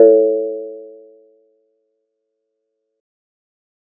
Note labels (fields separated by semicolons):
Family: guitar; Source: synthesizer; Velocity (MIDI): 25